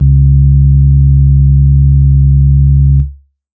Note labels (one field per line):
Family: organ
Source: electronic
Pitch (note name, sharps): C#2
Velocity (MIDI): 100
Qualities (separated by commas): dark